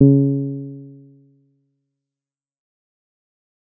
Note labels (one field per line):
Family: bass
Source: synthesizer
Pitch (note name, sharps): C#3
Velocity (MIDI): 25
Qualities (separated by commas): dark, fast decay